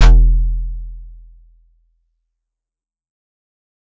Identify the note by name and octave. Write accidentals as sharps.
E1